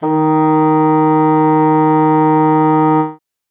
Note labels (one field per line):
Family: reed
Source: acoustic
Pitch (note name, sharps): D#3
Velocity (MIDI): 100